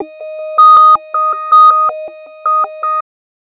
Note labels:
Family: bass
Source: synthesizer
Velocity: 127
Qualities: tempo-synced

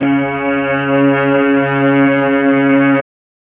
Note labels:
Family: string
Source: electronic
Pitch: C#3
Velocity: 127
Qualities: distorted, reverb

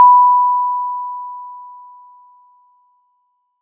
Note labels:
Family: mallet percussion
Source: acoustic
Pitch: B5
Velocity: 25

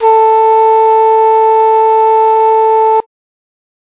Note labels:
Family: flute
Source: acoustic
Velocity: 127

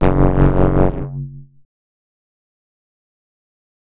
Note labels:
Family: bass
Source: synthesizer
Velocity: 100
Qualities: distorted, fast decay, multiphonic

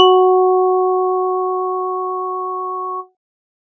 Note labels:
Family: organ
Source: electronic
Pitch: F#4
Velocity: 75

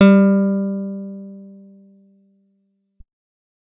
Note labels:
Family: guitar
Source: acoustic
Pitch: G3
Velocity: 127

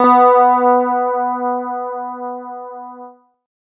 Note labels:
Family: guitar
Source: electronic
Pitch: B3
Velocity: 25

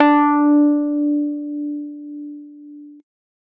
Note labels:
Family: keyboard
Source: electronic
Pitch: D4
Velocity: 75

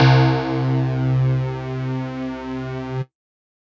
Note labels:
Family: mallet percussion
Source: electronic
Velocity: 75

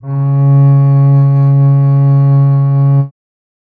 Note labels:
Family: string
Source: acoustic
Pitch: C#3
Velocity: 25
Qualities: reverb

